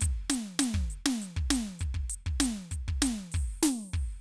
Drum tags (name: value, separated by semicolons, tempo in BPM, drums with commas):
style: rock; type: beat; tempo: 100 BPM; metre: 4/4; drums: closed hi-hat, open hi-hat, snare, kick